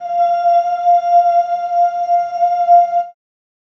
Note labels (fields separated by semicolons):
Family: voice; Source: acoustic; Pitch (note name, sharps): F5; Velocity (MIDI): 75; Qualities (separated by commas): reverb